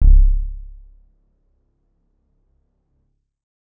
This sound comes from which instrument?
electronic keyboard